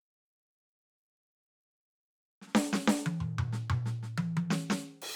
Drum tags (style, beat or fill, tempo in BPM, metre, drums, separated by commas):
New Orleans funk, fill, 93 BPM, 4/4, crash, ride, snare, high tom, mid tom